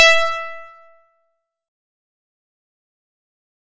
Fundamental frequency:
659.3 Hz